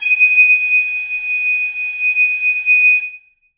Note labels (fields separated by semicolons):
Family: reed; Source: acoustic; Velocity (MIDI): 127; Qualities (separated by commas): bright, reverb